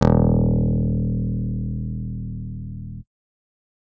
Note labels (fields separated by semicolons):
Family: keyboard; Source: electronic; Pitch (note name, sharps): D#1; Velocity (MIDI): 127